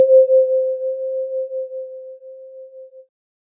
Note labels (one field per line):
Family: keyboard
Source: electronic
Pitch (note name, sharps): C5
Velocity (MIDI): 100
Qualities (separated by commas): multiphonic